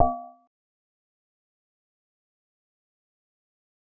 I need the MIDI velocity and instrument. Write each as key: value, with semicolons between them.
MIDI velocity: 25; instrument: synthesizer mallet percussion instrument